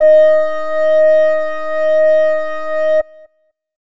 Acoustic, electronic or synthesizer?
acoustic